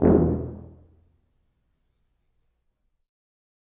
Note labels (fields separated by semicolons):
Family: brass; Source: acoustic; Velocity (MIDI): 75; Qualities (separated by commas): dark, reverb